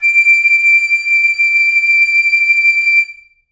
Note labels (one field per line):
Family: flute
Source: acoustic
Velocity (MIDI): 127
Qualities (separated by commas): reverb